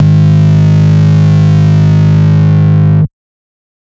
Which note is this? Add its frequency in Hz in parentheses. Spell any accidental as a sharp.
G#1 (51.91 Hz)